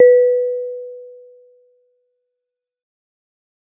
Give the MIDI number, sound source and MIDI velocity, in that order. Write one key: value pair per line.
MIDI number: 71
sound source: acoustic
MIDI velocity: 25